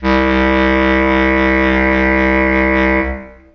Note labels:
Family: reed; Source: acoustic; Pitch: C2; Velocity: 100; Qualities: long release, reverb

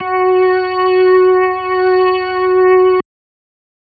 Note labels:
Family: organ; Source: electronic; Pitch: F#4; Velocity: 100; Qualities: distorted

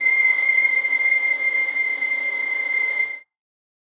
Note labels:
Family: string; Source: acoustic; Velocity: 127; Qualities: reverb

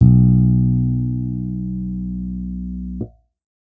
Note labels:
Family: bass; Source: electronic; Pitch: B1; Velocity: 75

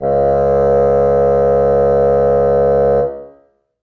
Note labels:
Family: reed; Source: acoustic; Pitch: C#2; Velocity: 75; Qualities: reverb

